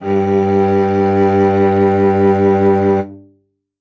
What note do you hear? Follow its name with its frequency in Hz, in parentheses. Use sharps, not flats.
G2 (98 Hz)